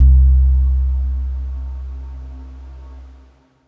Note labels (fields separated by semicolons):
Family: guitar; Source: electronic; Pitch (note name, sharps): C2; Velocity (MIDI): 75; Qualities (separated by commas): dark